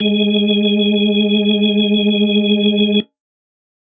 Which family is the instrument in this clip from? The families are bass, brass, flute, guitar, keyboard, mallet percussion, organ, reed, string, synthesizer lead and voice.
organ